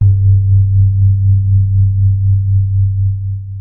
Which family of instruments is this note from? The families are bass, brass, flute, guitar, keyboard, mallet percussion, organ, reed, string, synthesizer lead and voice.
keyboard